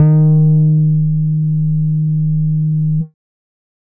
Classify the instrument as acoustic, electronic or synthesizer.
synthesizer